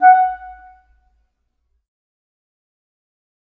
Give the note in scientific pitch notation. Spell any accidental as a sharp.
F#5